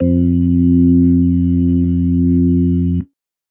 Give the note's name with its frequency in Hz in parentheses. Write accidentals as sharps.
F2 (87.31 Hz)